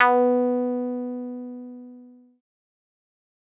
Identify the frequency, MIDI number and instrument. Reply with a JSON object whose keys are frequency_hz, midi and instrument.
{"frequency_hz": 246.9, "midi": 59, "instrument": "synthesizer lead"}